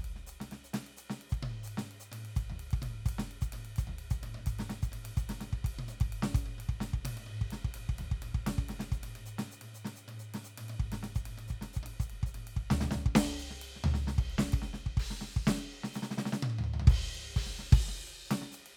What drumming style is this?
linear jazz